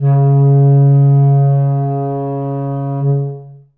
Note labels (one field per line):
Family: reed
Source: acoustic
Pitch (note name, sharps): C#3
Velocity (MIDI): 75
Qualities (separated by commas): dark, long release, reverb